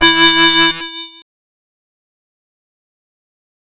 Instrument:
synthesizer bass